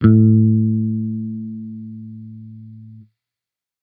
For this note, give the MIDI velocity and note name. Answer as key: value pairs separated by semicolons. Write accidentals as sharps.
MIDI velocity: 25; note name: A2